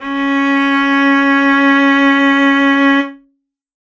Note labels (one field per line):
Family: string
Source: acoustic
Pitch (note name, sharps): C#4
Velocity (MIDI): 75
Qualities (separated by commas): reverb